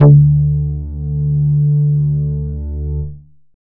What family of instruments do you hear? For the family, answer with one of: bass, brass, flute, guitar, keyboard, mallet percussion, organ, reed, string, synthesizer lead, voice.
bass